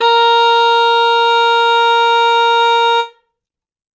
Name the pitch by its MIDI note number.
70